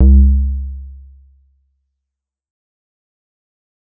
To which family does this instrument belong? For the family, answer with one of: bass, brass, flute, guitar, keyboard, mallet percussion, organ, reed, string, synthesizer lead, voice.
bass